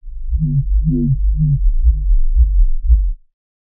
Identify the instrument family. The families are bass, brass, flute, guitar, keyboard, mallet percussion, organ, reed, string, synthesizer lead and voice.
bass